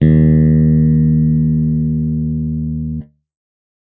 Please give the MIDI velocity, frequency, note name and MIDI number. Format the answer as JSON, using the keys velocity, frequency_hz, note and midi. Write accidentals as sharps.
{"velocity": 25, "frequency_hz": 77.78, "note": "D#2", "midi": 39}